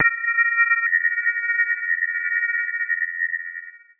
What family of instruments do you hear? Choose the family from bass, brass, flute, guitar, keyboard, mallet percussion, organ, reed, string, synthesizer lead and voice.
mallet percussion